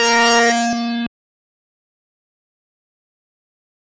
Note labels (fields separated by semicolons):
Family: bass; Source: synthesizer; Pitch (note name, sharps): A#3; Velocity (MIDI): 75; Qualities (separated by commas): bright, distorted, fast decay